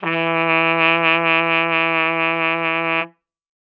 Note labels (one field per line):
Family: brass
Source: acoustic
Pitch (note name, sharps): E3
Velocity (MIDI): 100